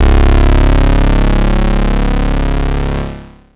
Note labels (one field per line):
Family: bass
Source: synthesizer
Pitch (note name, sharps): C#1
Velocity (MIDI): 75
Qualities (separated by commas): bright, distorted, long release